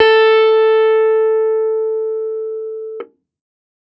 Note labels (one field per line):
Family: keyboard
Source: electronic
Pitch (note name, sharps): A4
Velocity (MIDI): 127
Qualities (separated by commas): distorted